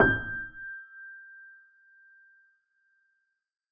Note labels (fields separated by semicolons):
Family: keyboard; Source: acoustic; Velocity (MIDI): 25; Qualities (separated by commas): dark